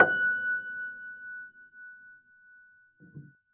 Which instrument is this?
acoustic keyboard